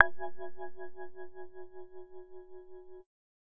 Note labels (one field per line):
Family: bass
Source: synthesizer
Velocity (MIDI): 50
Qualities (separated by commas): distorted